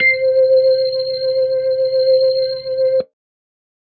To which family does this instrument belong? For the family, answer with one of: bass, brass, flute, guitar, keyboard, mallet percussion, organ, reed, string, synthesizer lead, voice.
organ